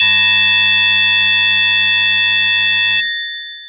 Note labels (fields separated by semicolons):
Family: mallet percussion; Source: electronic; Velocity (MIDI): 127; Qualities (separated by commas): bright, long release